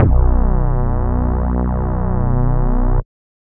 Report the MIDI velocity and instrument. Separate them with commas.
100, synthesizer bass